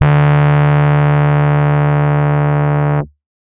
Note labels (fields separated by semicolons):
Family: keyboard; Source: electronic; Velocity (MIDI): 127